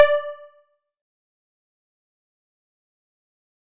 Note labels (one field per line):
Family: bass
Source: synthesizer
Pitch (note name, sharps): D5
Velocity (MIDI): 127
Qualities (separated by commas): fast decay, percussive